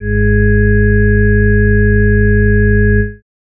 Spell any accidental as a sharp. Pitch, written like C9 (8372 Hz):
G#1 (51.91 Hz)